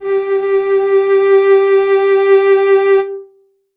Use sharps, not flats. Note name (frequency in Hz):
G4 (392 Hz)